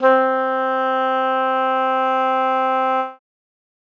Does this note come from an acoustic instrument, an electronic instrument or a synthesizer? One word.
acoustic